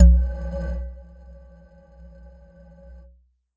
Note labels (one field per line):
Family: mallet percussion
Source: electronic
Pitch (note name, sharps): B1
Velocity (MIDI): 100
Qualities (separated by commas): dark, non-linear envelope